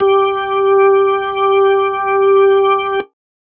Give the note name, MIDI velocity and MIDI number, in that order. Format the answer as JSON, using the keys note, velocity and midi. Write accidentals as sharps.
{"note": "G4", "velocity": 100, "midi": 67}